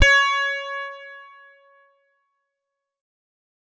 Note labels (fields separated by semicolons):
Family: guitar; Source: electronic; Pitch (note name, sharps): C#5; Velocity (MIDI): 75; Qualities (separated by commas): distorted, fast decay